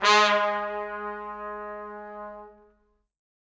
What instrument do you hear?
acoustic brass instrument